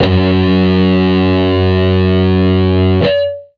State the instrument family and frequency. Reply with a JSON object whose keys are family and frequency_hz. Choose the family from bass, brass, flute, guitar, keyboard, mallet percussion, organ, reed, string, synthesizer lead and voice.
{"family": "guitar", "frequency_hz": 92.5}